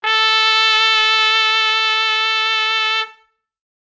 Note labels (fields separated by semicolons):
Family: brass; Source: acoustic; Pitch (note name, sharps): A4; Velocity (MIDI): 127; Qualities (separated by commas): bright